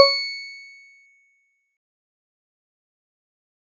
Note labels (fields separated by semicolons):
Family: mallet percussion; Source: acoustic; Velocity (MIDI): 50; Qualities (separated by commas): fast decay, percussive